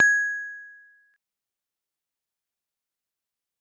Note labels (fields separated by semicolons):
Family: mallet percussion; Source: acoustic; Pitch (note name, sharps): G#6; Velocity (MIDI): 50; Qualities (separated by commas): fast decay, percussive